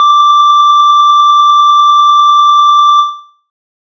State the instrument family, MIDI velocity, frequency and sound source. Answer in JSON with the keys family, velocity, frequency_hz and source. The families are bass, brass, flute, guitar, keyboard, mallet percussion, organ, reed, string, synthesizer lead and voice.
{"family": "bass", "velocity": 100, "frequency_hz": 1175, "source": "synthesizer"}